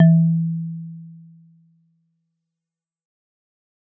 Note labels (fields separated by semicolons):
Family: mallet percussion; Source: acoustic; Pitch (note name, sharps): E3; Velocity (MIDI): 50; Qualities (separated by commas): fast decay